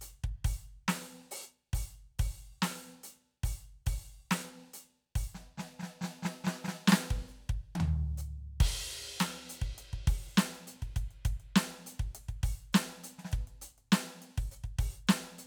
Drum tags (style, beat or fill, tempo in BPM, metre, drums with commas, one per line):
half-time rock
beat
140 BPM
4/4
crash, ride, closed hi-hat, open hi-hat, hi-hat pedal, snare, cross-stick, high tom, floor tom, kick